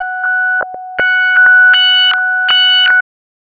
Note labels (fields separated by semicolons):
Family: bass; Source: synthesizer; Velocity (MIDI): 50; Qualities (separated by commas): tempo-synced